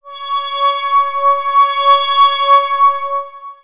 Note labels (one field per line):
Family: synthesizer lead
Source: synthesizer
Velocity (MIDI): 100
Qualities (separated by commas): bright, long release, non-linear envelope